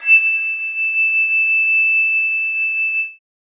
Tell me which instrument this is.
acoustic flute